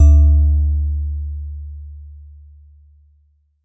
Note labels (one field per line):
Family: mallet percussion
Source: acoustic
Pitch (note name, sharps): D2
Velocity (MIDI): 50